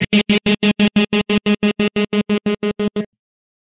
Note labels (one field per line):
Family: guitar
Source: electronic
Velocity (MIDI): 50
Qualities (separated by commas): bright, distorted, tempo-synced